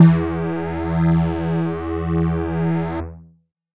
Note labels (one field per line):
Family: keyboard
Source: electronic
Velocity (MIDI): 127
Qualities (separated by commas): distorted